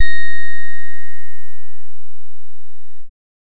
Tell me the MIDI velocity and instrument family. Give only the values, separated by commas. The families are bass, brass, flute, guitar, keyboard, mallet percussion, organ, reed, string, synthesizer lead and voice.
100, bass